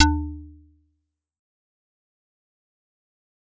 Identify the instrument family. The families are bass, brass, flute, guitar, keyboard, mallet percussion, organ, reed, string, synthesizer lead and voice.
mallet percussion